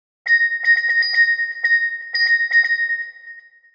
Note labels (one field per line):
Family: mallet percussion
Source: synthesizer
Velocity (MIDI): 50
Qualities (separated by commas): multiphonic, tempo-synced